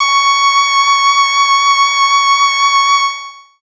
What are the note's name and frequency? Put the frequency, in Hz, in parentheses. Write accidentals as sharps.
C#6 (1109 Hz)